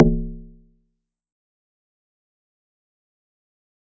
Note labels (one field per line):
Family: mallet percussion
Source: acoustic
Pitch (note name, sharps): C1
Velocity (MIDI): 100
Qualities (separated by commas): fast decay, percussive